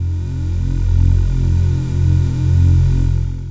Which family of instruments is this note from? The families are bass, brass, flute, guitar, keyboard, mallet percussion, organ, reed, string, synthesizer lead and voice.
voice